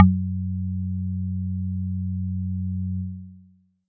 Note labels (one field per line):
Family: mallet percussion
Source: acoustic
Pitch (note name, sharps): F#2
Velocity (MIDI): 127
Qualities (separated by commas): dark